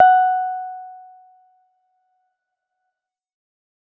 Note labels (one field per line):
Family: keyboard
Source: electronic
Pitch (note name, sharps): F#5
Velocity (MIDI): 50